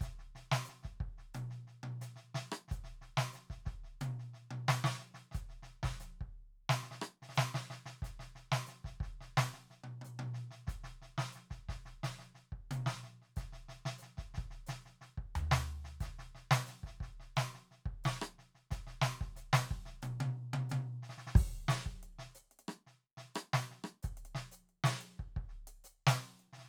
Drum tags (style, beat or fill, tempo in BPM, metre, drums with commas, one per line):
folk rock
beat
90 BPM
4/4
closed hi-hat, hi-hat pedal, snare, cross-stick, high tom, floor tom, kick